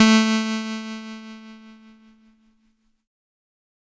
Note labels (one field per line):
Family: keyboard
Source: electronic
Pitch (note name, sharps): A3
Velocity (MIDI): 50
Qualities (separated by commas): bright, distorted